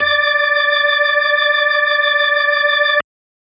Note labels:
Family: organ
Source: electronic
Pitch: D5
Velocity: 50

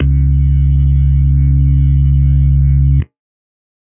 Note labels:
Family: organ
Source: electronic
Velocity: 100

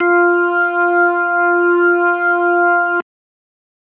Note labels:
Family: organ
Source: electronic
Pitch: F4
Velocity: 127

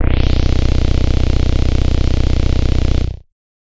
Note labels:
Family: bass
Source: synthesizer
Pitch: B-1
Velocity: 100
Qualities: bright, distorted

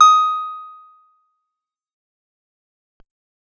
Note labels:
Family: guitar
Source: acoustic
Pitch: D#6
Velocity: 25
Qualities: fast decay, percussive

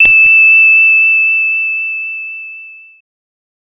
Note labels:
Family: bass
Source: synthesizer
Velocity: 127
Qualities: bright, distorted

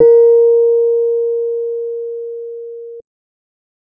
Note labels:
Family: keyboard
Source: electronic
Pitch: A#4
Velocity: 25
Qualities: dark

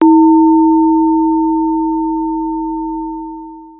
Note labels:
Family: keyboard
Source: acoustic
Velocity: 127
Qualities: long release

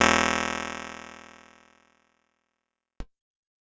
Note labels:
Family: keyboard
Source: electronic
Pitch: E1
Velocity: 75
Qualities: bright, fast decay

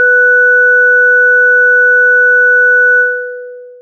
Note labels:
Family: synthesizer lead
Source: synthesizer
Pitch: B4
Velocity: 75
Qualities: long release

